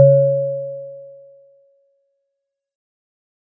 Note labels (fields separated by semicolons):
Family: mallet percussion; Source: acoustic; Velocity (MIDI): 50; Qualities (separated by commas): fast decay